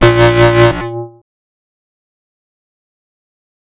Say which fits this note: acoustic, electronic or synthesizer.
synthesizer